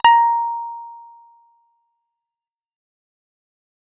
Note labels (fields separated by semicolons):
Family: bass; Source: synthesizer; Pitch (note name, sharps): A#5; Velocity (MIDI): 100; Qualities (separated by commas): fast decay